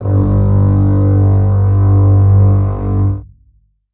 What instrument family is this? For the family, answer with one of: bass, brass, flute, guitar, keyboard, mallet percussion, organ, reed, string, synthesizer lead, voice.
string